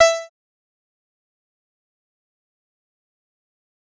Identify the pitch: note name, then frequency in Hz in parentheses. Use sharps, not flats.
E5 (659.3 Hz)